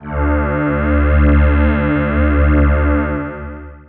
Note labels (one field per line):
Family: voice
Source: synthesizer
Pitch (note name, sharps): D2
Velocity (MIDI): 25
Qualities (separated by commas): distorted, long release